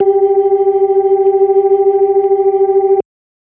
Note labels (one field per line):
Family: organ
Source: electronic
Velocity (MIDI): 25